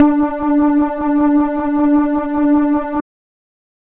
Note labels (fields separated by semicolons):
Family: bass; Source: synthesizer; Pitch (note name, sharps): D4; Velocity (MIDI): 127; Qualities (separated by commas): dark